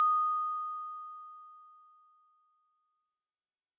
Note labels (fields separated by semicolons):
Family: mallet percussion; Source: acoustic; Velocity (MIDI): 50; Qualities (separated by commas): bright